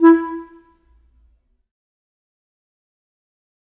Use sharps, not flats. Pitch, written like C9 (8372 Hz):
E4 (329.6 Hz)